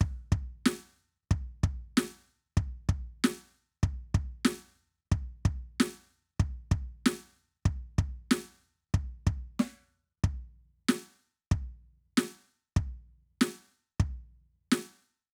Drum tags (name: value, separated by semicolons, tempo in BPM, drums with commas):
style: rock; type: beat; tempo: 94 BPM; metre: 4/4; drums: snare, kick